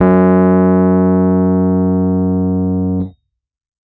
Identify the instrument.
electronic keyboard